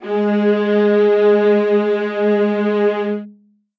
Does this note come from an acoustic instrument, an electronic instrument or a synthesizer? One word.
acoustic